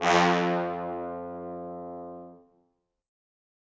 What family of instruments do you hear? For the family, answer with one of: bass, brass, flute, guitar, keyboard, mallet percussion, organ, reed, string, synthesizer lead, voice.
brass